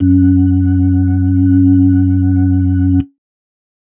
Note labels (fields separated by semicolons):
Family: organ; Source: electronic; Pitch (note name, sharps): F#2; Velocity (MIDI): 75; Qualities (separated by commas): dark